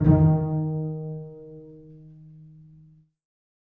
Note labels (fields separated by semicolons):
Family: string; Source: acoustic; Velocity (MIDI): 100; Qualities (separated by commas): dark, reverb